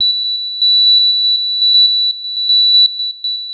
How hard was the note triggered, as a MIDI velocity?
50